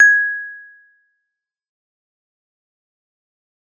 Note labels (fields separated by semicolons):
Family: mallet percussion; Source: acoustic; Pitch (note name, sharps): G#6; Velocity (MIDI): 100; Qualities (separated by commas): fast decay, percussive